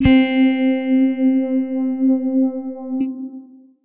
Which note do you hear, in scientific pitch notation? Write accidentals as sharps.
C4